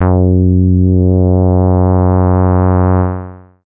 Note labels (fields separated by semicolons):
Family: bass; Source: synthesizer; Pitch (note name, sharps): F#2; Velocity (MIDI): 127; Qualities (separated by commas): distorted, long release